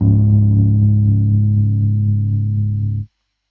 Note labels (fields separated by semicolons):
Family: keyboard; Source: electronic; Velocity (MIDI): 75; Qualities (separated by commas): distorted